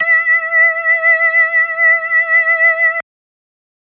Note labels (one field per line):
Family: organ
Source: electronic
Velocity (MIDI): 75